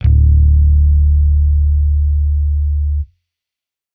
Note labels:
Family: bass; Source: electronic; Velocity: 25; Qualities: distorted

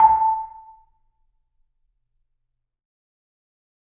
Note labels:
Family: mallet percussion; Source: acoustic; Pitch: A5; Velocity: 100; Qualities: fast decay, percussive, reverb

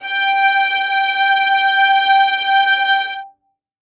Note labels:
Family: string; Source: acoustic; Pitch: G5; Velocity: 127; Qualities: reverb

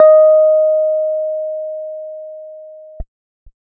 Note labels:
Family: keyboard; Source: electronic; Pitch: D#5; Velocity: 50; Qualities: dark

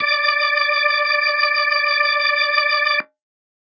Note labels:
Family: organ; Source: electronic; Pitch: D5; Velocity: 50; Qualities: reverb

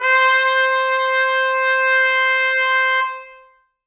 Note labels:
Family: brass; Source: acoustic; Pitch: C5; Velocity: 127; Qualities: bright, reverb

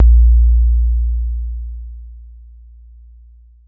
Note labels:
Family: keyboard; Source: electronic; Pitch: A#1; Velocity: 75; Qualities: dark, long release

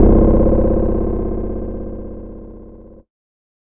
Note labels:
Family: guitar; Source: electronic; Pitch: C0; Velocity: 100; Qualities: bright, distorted

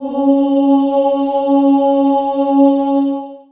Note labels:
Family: voice; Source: acoustic; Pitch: C#4; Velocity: 50; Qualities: dark, long release, reverb

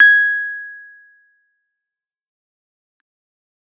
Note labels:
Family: keyboard; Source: electronic; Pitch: G#6; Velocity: 75; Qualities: fast decay

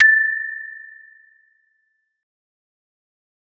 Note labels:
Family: mallet percussion; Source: acoustic; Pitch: A6; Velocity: 50; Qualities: fast decay

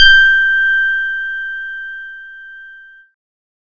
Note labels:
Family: keyboard; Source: electronic; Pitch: G6; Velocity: 75; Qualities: distorted

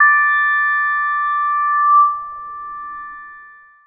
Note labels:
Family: synthesizer lead; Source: synthesizer; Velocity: 75; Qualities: long release

